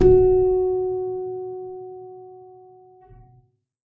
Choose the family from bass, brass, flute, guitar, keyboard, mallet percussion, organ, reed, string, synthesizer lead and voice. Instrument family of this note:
keyboard